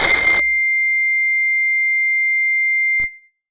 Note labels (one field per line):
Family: guitar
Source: electronic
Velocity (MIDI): 50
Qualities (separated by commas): distorted